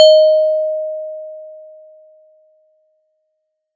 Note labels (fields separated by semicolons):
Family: mallet percussion; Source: acoustic; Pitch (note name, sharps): D#5; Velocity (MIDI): 75